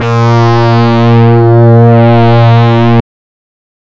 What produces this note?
synthesizer reed instrument